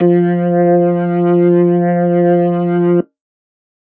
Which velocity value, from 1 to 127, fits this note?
25